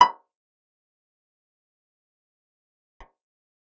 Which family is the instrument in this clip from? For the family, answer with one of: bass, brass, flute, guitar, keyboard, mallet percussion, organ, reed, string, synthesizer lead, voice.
guitar